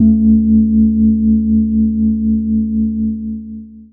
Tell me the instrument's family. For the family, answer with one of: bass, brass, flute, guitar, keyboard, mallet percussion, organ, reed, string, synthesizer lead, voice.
keyboard